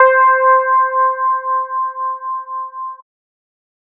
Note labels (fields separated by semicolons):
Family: bass; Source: synthesizer; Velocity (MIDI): 25